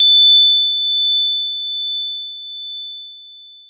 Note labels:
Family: keyboard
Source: electronic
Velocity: 127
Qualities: bright, long release

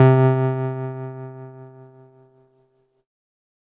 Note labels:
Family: keyboard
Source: electronic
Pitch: C3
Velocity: 100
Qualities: distorted

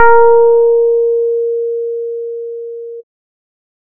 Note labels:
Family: bass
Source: synthesizer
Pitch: A#4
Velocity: 25

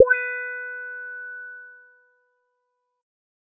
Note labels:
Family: bass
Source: synthesizer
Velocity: 100

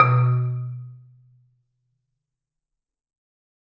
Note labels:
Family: mallet percussion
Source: acoustic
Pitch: B2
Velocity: 100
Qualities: dark, fast decay, reverb

